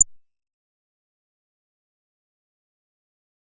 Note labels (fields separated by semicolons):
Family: bass; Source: synthesizer; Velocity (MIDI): 100; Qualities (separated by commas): bright, distorted, fast decay, percussive